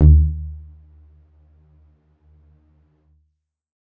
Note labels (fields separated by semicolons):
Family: keyboard; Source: electronic; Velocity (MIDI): 100; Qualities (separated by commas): dark, percussive, reverb